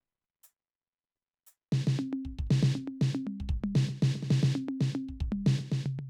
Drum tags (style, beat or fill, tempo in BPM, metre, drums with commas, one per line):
rock
fill
118 BPM
4/4
hi-hat pedal, snare, high tom, mid tom, floor tom, kick